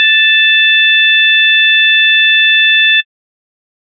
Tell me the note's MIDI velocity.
127